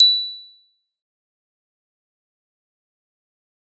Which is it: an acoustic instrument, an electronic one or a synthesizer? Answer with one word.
acoustic